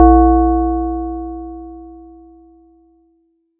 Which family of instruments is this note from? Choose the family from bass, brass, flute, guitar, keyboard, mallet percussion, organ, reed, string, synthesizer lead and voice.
mallet percussion